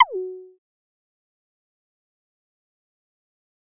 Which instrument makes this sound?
synthesizer bass